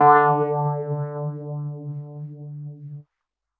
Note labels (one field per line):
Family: keyboard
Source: electronic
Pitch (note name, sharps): D3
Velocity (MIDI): 100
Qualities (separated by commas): non-linear envelope